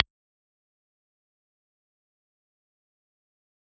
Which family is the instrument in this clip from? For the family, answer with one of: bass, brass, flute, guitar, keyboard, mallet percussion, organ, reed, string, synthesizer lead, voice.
organ